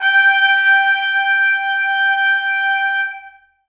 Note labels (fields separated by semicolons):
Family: brass; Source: acoustic; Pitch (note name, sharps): G5; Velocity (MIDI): 127; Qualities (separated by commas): bright, reverb